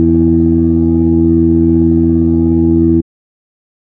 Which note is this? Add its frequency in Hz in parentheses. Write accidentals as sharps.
E2 (82.41 Hz)